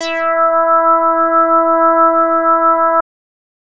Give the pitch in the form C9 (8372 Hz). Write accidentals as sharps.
E4 (329.6 Hz)